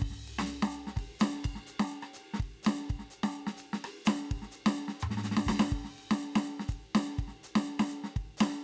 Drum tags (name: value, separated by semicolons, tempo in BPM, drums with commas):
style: Latin; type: beat; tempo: 125 BPM; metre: 3/4; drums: crash, ride, ride bell, hi-hat pedal, snare, cross-stick, mid tom, kick